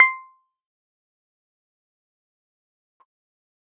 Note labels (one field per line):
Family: keyboard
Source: electronic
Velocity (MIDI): 50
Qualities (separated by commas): fast decay, percussive